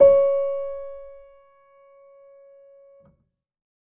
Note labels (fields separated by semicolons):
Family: keyboard; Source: acoustic; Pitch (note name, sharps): C#5; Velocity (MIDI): 25; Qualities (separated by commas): reverb